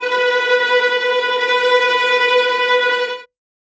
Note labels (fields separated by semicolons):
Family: string; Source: acoustic; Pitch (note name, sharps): B4; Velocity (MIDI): 75; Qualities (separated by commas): bright, non-linear envelope, reverb